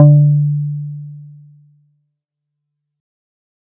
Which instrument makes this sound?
synthesizer guitar